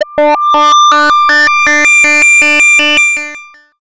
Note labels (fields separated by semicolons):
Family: bass; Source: synthesizer; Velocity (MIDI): 75; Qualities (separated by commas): long release, multiphonic, tempo-synced